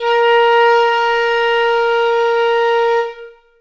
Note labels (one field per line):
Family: flute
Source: acoustic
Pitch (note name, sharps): A#4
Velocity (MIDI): 50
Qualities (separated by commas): reverb